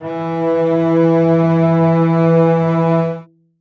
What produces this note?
acoustic string instrument